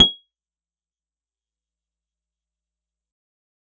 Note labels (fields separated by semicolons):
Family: guitar; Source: acoustic; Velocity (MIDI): 50; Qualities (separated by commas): fast decay, percussive